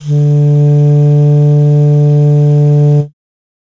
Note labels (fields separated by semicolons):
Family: reed; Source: acoustic; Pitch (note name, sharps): D3; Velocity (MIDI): 25